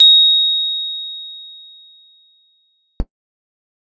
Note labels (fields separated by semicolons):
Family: keyboard; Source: electronic; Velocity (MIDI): 100; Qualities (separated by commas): bright